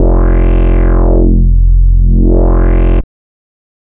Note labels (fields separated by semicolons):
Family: bass; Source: synthesizer; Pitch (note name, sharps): F1; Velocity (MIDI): 127; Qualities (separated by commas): distorted